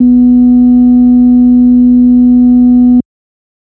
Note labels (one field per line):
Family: organ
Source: electronic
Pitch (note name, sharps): B3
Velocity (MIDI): 127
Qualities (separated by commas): dark